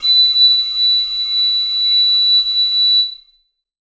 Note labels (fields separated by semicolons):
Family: reed; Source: acoustic; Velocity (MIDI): 25; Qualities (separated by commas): bright, reverb